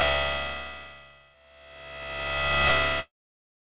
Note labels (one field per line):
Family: guitar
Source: electronic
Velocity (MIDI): 127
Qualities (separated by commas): bright, distorted